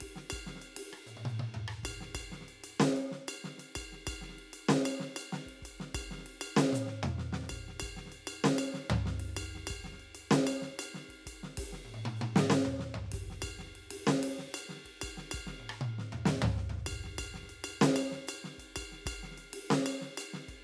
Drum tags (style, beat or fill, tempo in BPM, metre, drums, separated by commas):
Afro-Cuban, beat, 128 BPM, 4/4, ride, ride bell, open hi-hat, hi-hat pedal, snare, cross-stick, high tom, mid tom, floor tom, kick